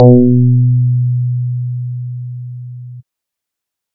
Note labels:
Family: bass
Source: synthesizer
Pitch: B2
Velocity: 100

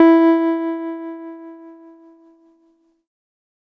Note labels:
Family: keyboard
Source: electronic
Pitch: E4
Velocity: 25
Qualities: distorted

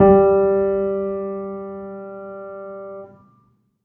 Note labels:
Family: keyboard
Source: acoustic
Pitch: G3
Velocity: 50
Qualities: reverb

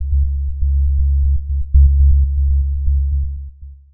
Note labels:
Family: synthesizer lead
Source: synthesizer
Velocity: 127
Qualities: dark, long release, tempo-synced

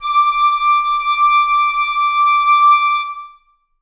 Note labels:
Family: reed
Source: acoustic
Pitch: D6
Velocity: 75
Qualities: reverb

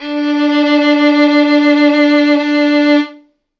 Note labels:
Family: string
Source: acoustic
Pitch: D4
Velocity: 25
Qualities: bright

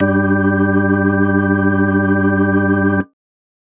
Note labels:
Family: organ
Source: electronic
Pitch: G2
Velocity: 25

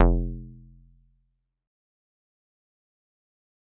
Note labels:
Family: mallet percussion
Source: acoustic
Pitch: F1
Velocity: 75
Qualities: fast decay, percussive

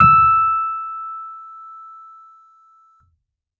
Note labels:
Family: keyboard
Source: electronic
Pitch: E6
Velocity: 100

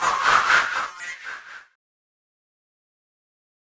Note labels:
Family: keyboard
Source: electronic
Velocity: 127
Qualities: distorted, fast decay, non-linear envelope

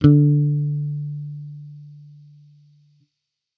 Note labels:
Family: bass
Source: electronic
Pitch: D3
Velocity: 25

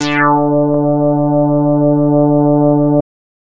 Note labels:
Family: bass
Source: synthesizer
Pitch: D3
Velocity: 75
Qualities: distorted

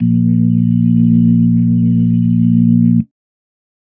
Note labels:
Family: organ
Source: electronic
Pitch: A#1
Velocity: 100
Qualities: dark

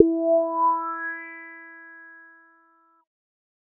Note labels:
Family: bass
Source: synthesizer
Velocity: 50

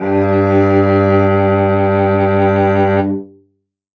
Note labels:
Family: string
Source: acoustic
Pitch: G2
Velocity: 127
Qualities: bright, reverb

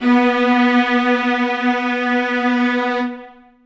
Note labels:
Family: string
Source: acoustic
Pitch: B3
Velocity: 127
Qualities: reverb

